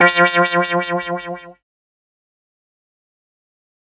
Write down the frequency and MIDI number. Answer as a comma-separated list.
174.6 Hz, 53